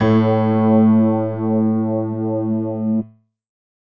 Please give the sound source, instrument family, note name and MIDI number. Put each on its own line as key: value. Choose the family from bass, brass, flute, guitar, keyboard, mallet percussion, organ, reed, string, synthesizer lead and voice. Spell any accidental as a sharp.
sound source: electronic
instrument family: keyboard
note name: A2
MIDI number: 45